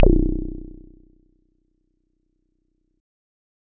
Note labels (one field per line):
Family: bass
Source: synthesizer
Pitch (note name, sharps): B0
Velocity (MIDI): 127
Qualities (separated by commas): distorted